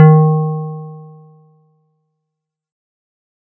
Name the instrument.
electronic keyboard